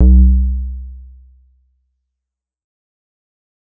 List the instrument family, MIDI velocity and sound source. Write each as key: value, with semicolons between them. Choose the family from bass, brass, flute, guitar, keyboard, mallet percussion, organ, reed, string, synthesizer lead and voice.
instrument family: bass; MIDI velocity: 25; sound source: synthesizer